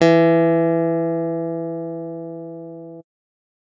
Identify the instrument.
electronic keyboard